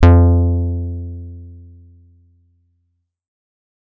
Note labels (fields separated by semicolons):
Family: guitar; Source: electronic; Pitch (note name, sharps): F2; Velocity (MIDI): 25